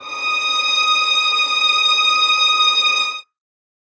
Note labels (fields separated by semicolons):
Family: string; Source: acoustic; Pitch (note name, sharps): D#6; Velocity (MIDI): 25; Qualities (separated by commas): reverb